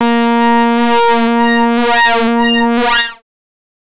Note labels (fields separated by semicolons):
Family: bass; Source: synthesizer; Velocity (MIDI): 50; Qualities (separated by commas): distorted, non-linear envelope